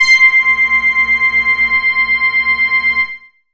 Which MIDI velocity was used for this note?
100